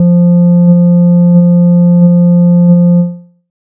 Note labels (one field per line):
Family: bass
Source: synthesizer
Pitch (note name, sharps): F3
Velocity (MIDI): 50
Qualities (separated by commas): dark